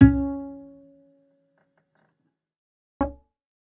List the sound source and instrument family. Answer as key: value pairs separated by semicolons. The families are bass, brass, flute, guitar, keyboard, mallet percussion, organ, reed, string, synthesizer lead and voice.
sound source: acoustic; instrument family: bass